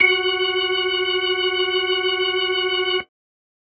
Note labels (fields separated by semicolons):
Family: organ; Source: electronic; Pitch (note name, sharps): F#4; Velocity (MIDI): 75